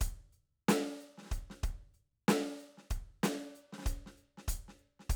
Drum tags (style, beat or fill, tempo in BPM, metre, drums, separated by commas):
hip-hop, beat, 94 BPM, 4/4, closed hi-hat, snare, kick